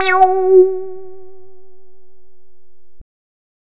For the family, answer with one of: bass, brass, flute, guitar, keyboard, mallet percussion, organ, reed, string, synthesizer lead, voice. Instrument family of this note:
bass